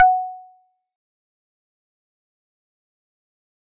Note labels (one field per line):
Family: mallet percussion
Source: acoustic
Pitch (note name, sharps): F#5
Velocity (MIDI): 50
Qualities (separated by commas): fast decay, percussive